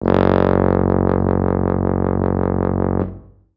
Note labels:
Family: brass; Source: acoustic; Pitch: F#1; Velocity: 127

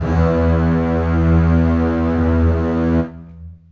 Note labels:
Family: string; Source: acoustic; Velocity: 127; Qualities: long release, reverb

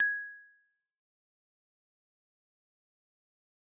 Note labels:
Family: mallet percussion; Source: acoustic; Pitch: G#6; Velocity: 50; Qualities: fast decay, percussive

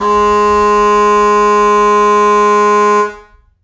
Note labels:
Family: reed; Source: acoustic; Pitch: G#3; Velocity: 127; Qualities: distorted, reverb

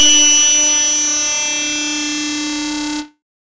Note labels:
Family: bass; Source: synthesizer; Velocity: 127; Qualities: bright, distorted

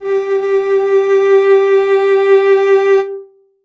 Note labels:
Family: string; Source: acoustic; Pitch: G4; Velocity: 25; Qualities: reverb

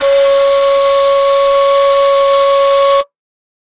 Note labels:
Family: flute; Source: acoustic; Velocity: 50

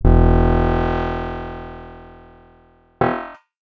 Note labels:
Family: guitar; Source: acoustic; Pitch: E1; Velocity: 50; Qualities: bright, distorted

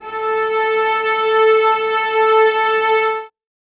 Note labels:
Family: string; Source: acoustic; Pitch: A4; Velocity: 50; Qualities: reverb

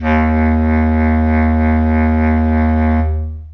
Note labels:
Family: reed; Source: acoustic; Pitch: D#2; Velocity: 25; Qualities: long release, reverb

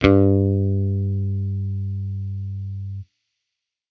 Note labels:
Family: bass; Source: electronic; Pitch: G2; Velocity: 50

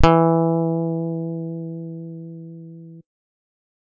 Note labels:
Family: guitar; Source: electronic; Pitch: E3; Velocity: 100

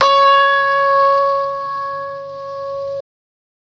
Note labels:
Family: keyboard; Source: electronic; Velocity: 127; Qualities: bright

